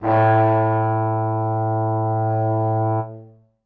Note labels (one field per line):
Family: brass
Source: acoustic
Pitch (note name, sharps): A2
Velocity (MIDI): 75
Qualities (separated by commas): bright, reverb